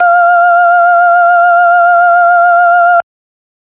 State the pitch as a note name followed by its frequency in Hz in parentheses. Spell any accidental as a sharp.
F5 (698.5 Hz)